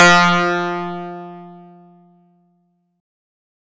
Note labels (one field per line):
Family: guitar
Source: acoustic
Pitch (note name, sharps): F3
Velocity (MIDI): 127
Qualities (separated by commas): bright, distorted